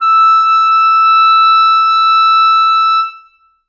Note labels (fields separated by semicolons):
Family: reed; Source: acoustic; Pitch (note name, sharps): E6; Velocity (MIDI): 127; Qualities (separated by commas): reverb